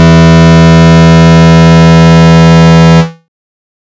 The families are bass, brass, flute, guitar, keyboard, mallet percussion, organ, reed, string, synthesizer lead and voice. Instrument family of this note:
bass